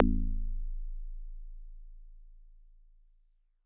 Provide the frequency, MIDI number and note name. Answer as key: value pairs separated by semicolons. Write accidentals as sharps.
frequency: 27.5 Hz; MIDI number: 21; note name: A0